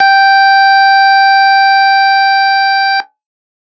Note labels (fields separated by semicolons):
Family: organ; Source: electronic; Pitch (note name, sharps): G5; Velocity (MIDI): 127; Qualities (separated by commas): distorted